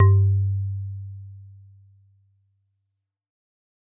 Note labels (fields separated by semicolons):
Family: mallet percussion; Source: acoustic; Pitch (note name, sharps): G2; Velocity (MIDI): 100